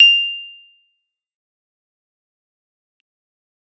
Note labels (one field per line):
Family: keyboard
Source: electronic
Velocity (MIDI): 75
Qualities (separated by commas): bright, fast decay, percussive